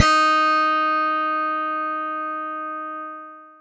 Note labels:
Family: keyboard; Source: electronic; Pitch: D#4; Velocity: 50; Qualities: bright, long release

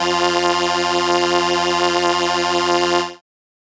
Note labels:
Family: keyboard; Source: synthesizer; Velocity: 25; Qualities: bright

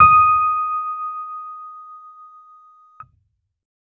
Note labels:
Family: keyboard; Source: electronic; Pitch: D#6; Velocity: 75

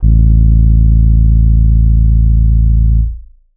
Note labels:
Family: keyboard; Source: electronic; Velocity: 75; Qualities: distorted

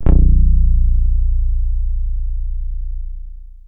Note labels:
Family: guitar; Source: electronic; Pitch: A#0; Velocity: 75; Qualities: long release

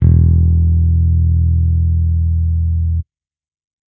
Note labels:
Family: bass; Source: electronic; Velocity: 75

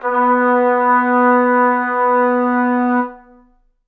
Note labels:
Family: brass; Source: acoustic; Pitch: B3; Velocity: 25; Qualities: reverb

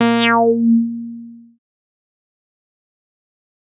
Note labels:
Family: bass; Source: synthesizer; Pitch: A#3; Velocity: 127; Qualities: bright, distorted, fast decay

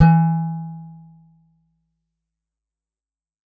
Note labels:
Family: guitar; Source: acoustic; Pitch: E3; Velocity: 127; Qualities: fast decay

